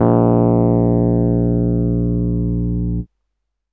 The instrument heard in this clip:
electronic keyboard